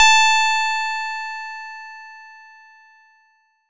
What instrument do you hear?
synthesizer bass